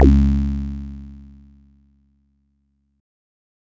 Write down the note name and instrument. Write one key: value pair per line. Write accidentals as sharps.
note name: C#2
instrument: synthesizer bass